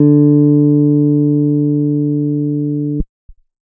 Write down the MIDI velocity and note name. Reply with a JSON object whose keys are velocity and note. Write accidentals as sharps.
{"velocity": 50, "note": "D3"}